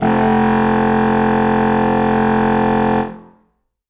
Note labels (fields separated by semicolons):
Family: reed; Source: acoustic; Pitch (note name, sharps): F1; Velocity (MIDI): 127; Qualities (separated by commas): reverb